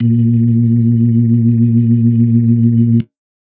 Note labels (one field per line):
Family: organ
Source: electronic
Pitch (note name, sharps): A#2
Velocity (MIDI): 100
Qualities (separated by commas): reverb